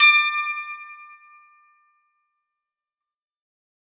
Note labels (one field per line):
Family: guitar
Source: acoustic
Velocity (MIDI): 50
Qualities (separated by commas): bright, fast decay